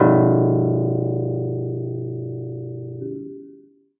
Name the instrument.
acoustic keyboard